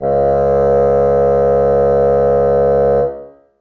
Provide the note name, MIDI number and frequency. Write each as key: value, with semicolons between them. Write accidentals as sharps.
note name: C#2; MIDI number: 37; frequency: 69.3 Hz